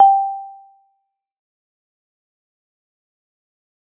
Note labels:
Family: mallet percussion; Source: acoustic; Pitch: G5; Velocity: 50; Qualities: fast decay, percussive

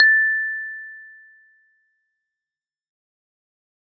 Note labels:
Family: keyboard; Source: electronic; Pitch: A6; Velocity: 100; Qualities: fast decay

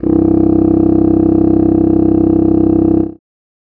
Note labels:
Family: reed; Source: acoustic; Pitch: C1; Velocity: 100

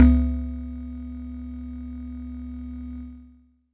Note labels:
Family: mallet percussion; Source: acoustic; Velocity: 50; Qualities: distorted

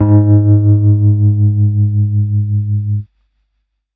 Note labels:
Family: keyboard; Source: electronic; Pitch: G#2; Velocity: 75; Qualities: distorted

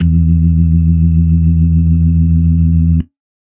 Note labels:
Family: organ; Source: electronic; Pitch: E2; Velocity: 127; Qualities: dark, reverb

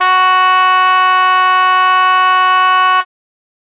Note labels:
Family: reed; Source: acoustic; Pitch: F#4; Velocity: 50

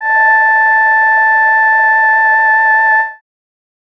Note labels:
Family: voice; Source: synthesizer; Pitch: A5; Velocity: 25

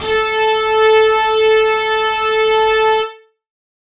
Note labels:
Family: guitar; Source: electronic; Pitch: A4; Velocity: 50; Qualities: distorted

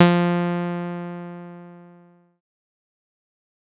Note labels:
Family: bass; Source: synthesizer; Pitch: F3; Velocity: 75; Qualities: distorted, fast decay

